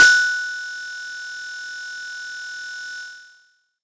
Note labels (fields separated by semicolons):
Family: mallet percussion; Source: acoustic; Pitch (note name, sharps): F#6; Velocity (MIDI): 127; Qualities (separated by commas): bright, distorted